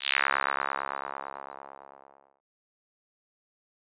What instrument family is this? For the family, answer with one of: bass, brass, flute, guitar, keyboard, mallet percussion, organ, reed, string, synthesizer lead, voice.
bass